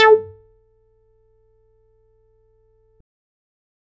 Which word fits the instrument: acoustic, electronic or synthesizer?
synthesizer